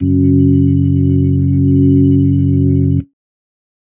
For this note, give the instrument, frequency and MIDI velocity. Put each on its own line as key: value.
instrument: electronic organ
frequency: 46.25 Hz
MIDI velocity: 75